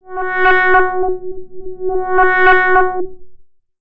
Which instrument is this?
synthesizer bass